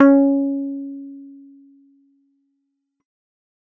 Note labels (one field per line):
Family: keyboard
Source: electronic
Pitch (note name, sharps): C#4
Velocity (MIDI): 25